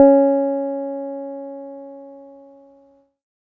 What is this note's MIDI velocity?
25